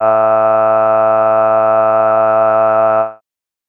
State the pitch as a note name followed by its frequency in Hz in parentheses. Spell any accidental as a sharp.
A2 (110 Hz)